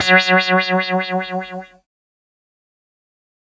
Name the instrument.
synthesizer keyboard